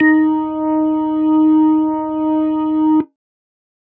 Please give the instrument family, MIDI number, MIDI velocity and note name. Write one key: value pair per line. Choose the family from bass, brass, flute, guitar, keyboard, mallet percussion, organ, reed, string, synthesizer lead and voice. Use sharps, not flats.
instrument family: organ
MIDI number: 63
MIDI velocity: 100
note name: D#4